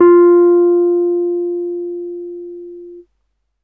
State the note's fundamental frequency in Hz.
349.2 Hz